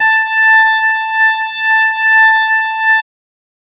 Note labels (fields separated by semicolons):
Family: organ; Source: electronic; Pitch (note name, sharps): A5; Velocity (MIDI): 25